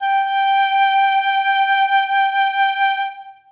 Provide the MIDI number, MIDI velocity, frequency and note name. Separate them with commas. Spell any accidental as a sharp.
79, 50, 784 Hz, G5